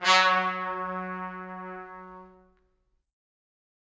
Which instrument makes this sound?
acoustic brass instrument